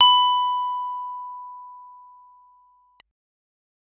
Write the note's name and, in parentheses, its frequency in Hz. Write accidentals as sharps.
B5 (987.8 Hz)